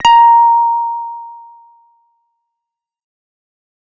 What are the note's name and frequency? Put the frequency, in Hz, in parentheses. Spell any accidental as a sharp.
A#5 (932.3 Hz)